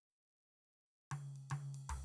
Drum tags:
Afro-Cuban rumba
fill
110 BPM
4/4
ride, high tom, floor tom

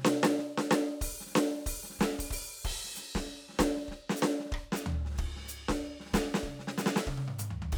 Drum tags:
New Orleans funk
beat
93 BPM
4/4
crash, ride, open hi-hat, hi-hat pedal, snare, cross-stick, high tom, mid tom, floor tom, kick

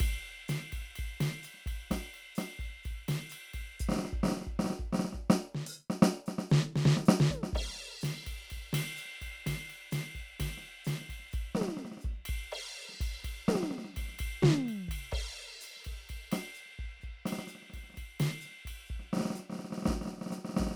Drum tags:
bossa nova
beat
127 BPM
4/4
crash, ride, open hi-hat, hi-hat pedal, snare, high tom, mid tom, floor tom, kick

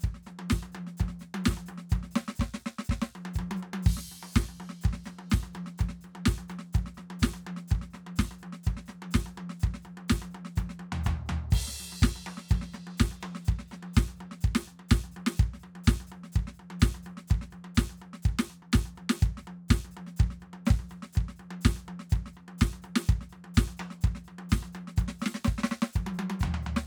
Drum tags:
prog rock
beat
125 BPM
4/4
crash, hi-hat pedal, snare, cross-stick, high tom, floor tom, kick

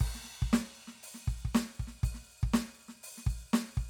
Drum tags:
rock
beat
120 BPM
4/4
crash, open hi-hat, snare, kick

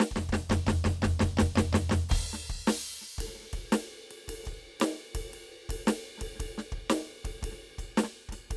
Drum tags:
blues shuffle
beat
112 BPM
4/4
crash, ride, ride bell, snare, floor tom, kick

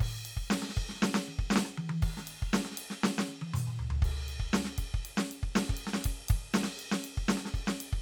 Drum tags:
rock
beat
120 BPM
4/4
crash, ride, hi-hat pedal, snare, cross-stick, high tom, mid tom, floor tom, kick

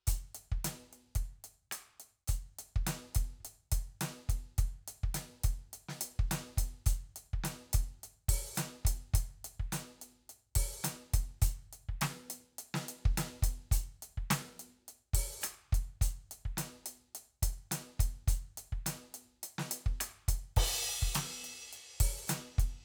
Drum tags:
rock
beat
105 BPM
4/4
crash, closed hi-hat, open hi-hat, hi-hat pedal, snare, cross-stick, kick

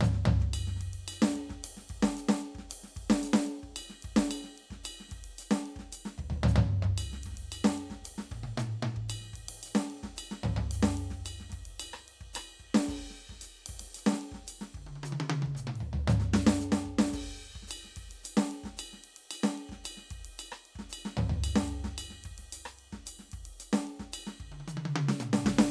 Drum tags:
songo
beat
112 BPM
4/4
crash, ride, ride bell, hi-hat pedal, snare, cross-stick, high tom, mid tom, floor tom, kick

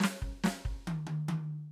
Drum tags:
half-time rock
fill
140 BPM
4/4
snare, high tom, kick

